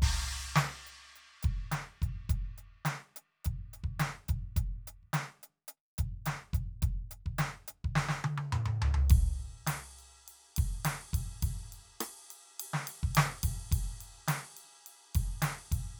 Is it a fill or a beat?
beat